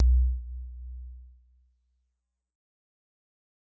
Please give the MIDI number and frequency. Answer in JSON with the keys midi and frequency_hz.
{"midi": 35, "frequency_hz": 61.74}